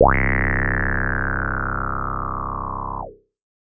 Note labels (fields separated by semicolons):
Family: bass; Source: synthesizer; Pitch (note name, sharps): C1; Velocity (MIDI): 100